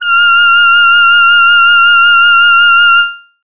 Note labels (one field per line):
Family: voice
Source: synthesizer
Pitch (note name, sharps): F6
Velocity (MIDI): 25